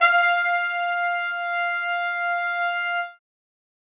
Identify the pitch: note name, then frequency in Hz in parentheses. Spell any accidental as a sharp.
F5 (698.5 Hz)